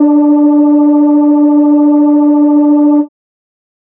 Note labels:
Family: organ; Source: electronic; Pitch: D4; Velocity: 25

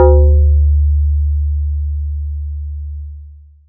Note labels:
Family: mallet percussion; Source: electronic; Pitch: D2; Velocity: 75; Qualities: long release, multiphonic

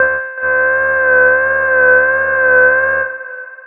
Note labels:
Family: bass; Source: synthesizer; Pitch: C5; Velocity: 127; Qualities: long release, reverb

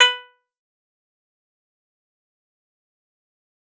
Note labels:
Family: guitar; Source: acoustic; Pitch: B4; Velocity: 50; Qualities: fast decay, percussive

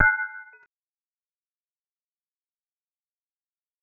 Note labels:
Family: mallet percussion; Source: synthesizer; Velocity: 50; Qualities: fast decay, multiphonic, percussive

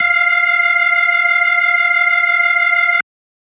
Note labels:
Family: organ; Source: electronic; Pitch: F5; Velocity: 25

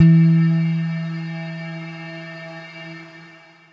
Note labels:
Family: guitar; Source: electronic; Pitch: E3; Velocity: 75; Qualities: long release

